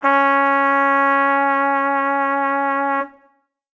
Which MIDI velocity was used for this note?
50